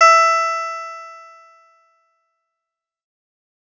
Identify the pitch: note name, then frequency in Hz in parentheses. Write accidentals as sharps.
E5 (659.3 Hz)